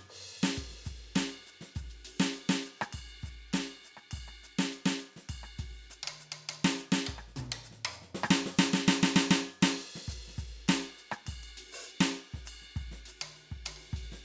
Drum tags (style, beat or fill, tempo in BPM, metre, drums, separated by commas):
Brazilian, beat, 101 BPM, 4/4, crash, ride, ride bell, open hi-hat, hi-hat pedal, percussion, snare, cross-stick, mid tom, kick